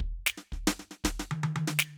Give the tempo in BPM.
114 BPM